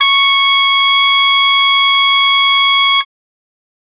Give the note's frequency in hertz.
1109 Hz